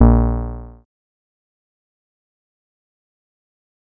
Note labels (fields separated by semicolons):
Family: synthesizer lead; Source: synthesizer; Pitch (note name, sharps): A#1; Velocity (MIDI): 100; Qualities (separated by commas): distorted, fast decay